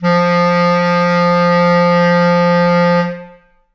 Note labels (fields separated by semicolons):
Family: reed; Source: acoustic; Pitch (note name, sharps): F3; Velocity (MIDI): 127; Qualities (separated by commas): reverb